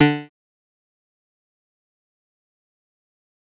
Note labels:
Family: bass; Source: synthesizer; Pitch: D3; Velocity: 50; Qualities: bright, distorted, fast decay, percussive

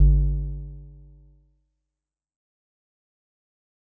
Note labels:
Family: mallet percussion; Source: acoustic; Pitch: G#1; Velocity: 50; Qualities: dark, fast decay

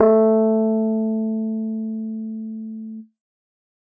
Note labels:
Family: keyboard; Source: electronic; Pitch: A3; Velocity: 100

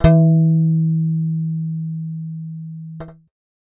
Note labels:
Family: bass; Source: synthesizer; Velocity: 25; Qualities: dark

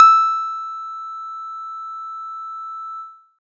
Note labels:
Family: guitar; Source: synthesizer; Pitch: E6; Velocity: 100

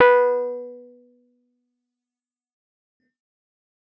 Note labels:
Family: keyboard; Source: electronic; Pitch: B4; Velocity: 100; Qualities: fast decay

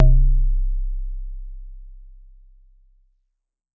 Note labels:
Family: mallet percussion; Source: acoustic; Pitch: C1; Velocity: 100; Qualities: dark

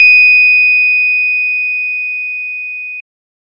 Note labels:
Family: organ; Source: electronic; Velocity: 100; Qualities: bright

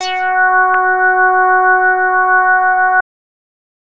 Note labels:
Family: bass; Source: synthesizer; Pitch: F#4; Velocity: 100; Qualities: distorted

